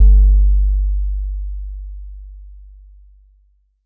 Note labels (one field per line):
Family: mallet percussion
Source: acoustic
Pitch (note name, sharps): G1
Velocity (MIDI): 25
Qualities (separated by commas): dark